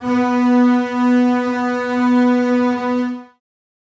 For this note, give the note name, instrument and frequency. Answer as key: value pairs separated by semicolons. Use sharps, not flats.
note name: B3; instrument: acoustic string instrument; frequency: 246.9 Hz